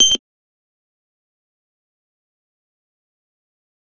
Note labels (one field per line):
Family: bass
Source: synthesizer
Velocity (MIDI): 100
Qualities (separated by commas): bright, distorted, fast decay, percussive